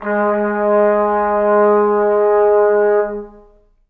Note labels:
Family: brass; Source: acoustic; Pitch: G#3; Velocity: 50; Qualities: long release, reverb

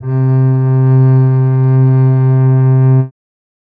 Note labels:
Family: string; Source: acoustic; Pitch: C3; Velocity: 75; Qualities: reverb

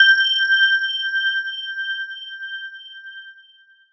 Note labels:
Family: mallet percussion; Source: electronic; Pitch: G6; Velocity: 50; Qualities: bright

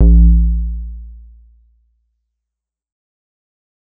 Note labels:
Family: bass; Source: synthesizer; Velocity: 25; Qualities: dark, fast decay

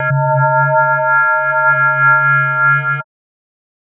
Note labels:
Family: mallet percussion; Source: synthesizer; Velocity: 75; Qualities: multiphonic, non-linear envelope

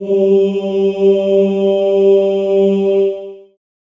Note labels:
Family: voice; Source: acoustic; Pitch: G3; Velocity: 75; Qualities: dark, long release, reverb

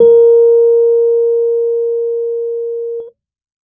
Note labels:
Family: keyboard; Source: electronic; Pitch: A#4; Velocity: 50

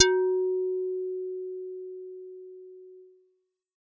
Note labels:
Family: bass; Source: synthesizer; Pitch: F#4; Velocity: 75; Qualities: distorted

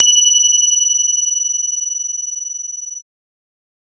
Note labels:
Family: bass; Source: synthesizer; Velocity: 127; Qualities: bright

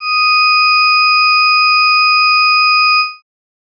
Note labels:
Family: organ; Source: electronic; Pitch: D#6; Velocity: 75; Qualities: bright

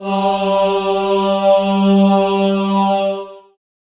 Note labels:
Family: voice; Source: acoustic; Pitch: G3; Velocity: 75; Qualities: reverb

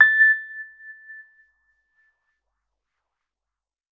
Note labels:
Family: keyboard; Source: electronic; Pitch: A6; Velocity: 75; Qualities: non-linear envelope, percussive

